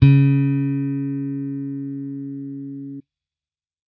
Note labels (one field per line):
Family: bass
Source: electronic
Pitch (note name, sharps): C#3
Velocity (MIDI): 75